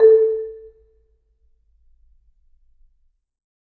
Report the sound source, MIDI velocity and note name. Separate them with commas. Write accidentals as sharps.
acoustic, 75, A4